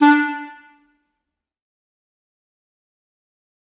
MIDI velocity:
127